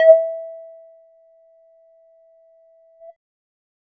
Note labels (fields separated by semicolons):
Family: bass; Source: synthesizer; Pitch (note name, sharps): E5; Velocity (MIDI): 25; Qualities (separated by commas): dark, distorted, percussive